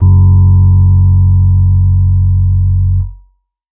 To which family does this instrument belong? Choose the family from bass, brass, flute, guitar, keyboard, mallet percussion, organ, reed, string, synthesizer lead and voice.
keyboard